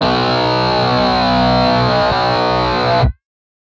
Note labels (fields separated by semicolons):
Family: guitar; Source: synthesizer; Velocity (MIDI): 100